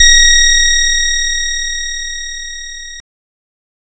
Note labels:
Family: guitar; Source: synthesizer; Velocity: 100; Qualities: bright, distorted

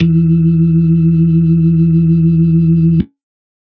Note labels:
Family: organ; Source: electronic; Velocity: 127; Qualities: dark

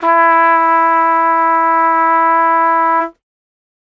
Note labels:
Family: brass; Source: acoustic; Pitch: E4; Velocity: 25; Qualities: bright

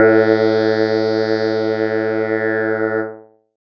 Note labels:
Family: keyboard; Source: electronic; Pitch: A2; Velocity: 75; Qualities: distorted, multiphonic

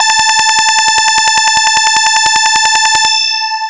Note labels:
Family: bass; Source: synthesizer; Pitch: A5; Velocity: 127; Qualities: bright, distorted, long release

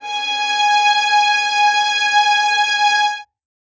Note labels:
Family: string; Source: acoustic; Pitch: G#5; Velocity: 75; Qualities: reverb

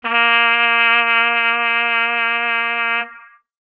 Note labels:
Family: brass; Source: acoustic; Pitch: A#3; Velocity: 75; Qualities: distorted

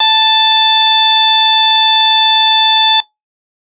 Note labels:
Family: organ; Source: electronic; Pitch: A5; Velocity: 100; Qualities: bright

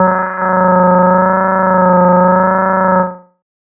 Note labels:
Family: bass; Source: synthesizer; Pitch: F#3; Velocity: 127; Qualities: distorted, tempo-synced

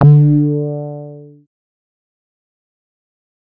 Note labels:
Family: bass; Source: synthesizer; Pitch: D3; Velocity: 127; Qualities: distorted, fast decay

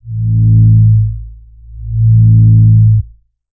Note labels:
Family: bass; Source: synthesizer; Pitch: A1; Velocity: 25; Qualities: distorted, tempo-synced

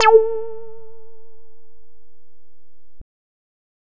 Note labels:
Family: bass; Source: synthesizer; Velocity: 50; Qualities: distorted

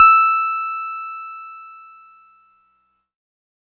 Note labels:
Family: keyboard; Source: electronic; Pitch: E6; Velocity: 75

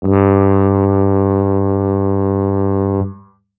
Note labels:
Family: brass; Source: acoustic; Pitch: G2; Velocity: 75

